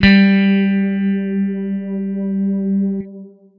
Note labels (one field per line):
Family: guitar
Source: electronic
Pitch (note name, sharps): G3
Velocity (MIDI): 100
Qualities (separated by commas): bright, distorted